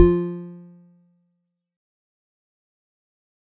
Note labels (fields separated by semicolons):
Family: mallet percussion; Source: acoustic; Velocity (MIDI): 127; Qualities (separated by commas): fast decay, percussive